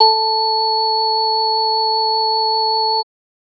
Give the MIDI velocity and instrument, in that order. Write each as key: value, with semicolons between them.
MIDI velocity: 127; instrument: electronic organ